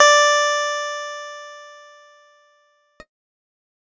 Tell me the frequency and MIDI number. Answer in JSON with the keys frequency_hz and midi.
{"frequency_hz": 587.3, "midi": 74}